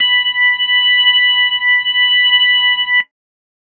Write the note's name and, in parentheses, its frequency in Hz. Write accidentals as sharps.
B5 (987.8 Hz)